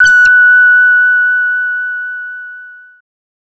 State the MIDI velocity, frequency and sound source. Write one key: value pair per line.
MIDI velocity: 127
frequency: 1480 Hz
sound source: synthesizer